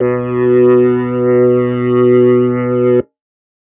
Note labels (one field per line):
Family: organ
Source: electronic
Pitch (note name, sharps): B2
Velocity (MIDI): 127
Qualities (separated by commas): distorted